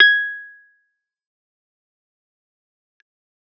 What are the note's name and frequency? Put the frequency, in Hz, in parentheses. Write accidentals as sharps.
G#6 (1661 Hz)